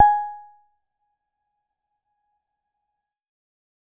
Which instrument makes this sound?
electronic keyboard